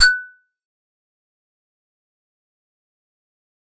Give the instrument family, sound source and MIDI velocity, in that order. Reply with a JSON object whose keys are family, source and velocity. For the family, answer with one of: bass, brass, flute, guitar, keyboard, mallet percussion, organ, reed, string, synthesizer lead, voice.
{"family": "keyboard", "source": "acoustic", "velocity": 75}